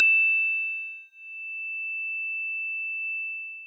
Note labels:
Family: mallet percussion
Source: acoustic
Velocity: 127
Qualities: bright, distorted, long release

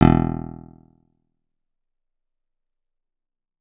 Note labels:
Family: guitar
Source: acoustic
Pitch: E1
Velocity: 100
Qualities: percussive

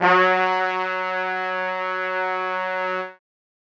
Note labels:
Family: brass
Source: acoustic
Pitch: F#3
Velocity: 127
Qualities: reverb

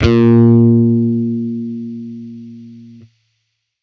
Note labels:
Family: bass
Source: electronic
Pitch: A#2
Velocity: 75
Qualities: distorted

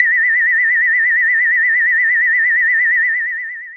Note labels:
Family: bass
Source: synthesizer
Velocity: 127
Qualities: long release

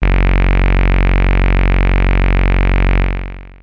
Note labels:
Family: bass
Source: synthesizer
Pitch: F#1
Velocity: 75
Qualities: bright, distorted, long release

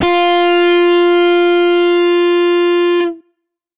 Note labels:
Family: guitar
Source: electronic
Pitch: F4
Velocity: 100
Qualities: bright, distorted

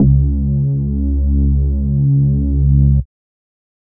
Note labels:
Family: bass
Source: synthesizer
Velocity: 50

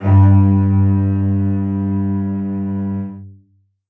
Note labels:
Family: string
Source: acoustic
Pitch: G2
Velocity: 127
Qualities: reverb

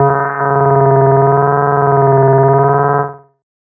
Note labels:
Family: bass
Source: synthesizer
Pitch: C#3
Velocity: 50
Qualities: distorted, tempo-synced

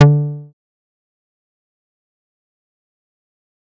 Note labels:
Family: bass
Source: synthesizer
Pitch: D3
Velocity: 127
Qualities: fast decay, percussive

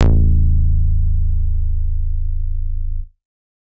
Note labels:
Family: bass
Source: synthesizer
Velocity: 100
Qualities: dark

